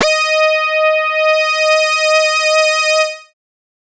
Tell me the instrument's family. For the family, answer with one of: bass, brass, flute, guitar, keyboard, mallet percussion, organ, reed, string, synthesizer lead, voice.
bass